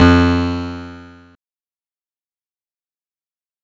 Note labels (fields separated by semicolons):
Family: guitar; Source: electronic; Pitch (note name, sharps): F2; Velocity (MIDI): 25; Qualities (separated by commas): bright, distorted, fast decay